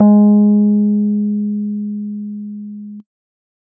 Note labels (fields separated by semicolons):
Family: keyboard; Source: electronic; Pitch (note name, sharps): G#3; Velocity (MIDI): 25